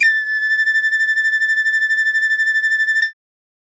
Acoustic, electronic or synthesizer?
acoustic